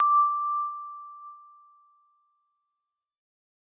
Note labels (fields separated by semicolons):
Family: keyboard; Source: electronic; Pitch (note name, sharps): D6; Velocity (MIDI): 25; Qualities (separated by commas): bright